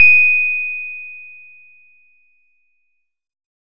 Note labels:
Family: guitar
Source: acoustic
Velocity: 25

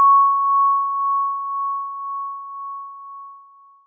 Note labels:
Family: mallet percussion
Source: acoustic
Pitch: C#6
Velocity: 75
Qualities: bright, long release

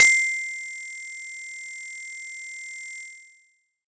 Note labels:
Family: mallet percussion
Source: acoustic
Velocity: 75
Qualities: bright, distorted

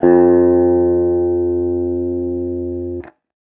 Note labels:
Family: guitar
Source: electronic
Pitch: F2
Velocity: 50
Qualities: distorted

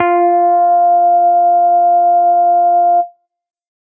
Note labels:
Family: bass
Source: synthesizer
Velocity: 100

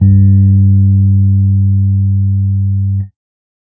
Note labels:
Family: keyboard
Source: electronic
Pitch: G2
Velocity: 25

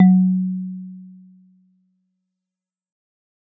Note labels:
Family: mallet percussion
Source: acoustic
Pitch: F#3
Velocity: 50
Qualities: fast decay

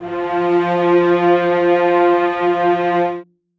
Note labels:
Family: string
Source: acoustic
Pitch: F3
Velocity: 50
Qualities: reverb

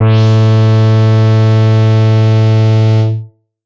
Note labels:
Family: bass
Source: synthesizer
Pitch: A2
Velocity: 75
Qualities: distorted

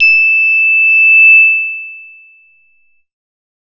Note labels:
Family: bass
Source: synthesizer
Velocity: 75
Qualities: distorted

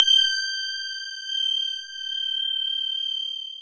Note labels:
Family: mallet percussion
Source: electronic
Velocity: 127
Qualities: bright, distorted, long release, non-linear envelope

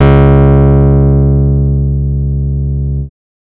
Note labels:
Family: bass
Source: synthesizer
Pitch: C#2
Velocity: 127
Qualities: distorted

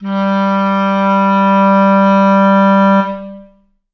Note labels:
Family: reed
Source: acoustic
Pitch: G3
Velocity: 75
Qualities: long release, reverb

